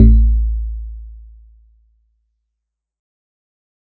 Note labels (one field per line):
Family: guitar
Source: synthesizer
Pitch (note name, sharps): A1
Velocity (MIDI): 50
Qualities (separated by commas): dark, fast decay